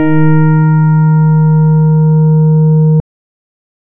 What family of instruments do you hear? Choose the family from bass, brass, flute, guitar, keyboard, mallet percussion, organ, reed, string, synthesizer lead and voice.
organ